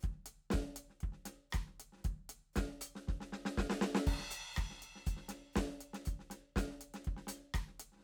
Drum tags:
disco
beat
120 BPM
4/4
crash, closed hi-hat, hi-hat pedal, snare, cross-stick, kick

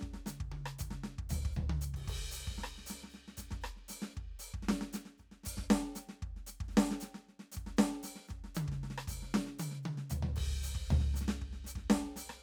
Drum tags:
jazz-funk
beat
116 BPM
4/4
crash, ride, hi-hat pedal, snare, cross-stick, high tom, floor tom, kick

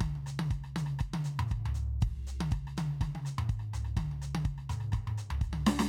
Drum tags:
Latin
beat
122 BPM
4/4
ride, hi-hat pedal, snare, cross-stick, high tom, mid tom, floor tom, kick

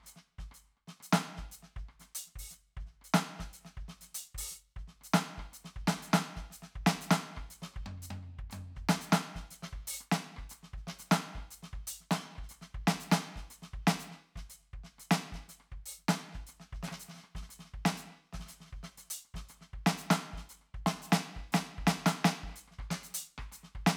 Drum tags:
songo
beat
120 BPM
4/4
closed hi-hat, open hi-hat, hi-hat pedal, snare, cross-stick, high tom, kick

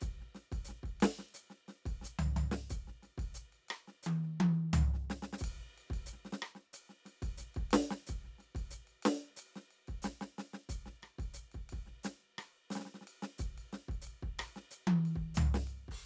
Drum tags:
folk rock
beat
90 BPM
4/4
crash, ride, hi-hat pedal, snare, cross-stick, high tom, floor tom, kick

